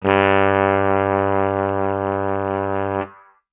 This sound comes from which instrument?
acoustic brass instrument